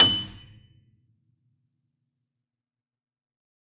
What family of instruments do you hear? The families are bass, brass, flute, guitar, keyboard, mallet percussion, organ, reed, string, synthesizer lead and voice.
keyboard